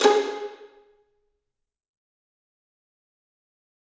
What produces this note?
acoustic string instrument